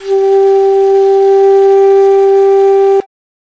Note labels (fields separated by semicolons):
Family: flute; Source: acoustic; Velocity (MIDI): 25